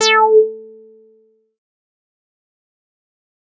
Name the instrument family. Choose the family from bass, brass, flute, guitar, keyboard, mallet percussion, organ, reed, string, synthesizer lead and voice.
bass